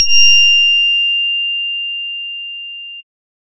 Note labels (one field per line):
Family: bass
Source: synthesizer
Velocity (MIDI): 127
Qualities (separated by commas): bright, distorted